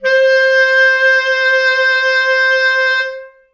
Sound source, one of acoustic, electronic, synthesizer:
acoustic